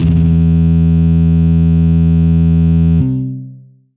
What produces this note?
electronic guitar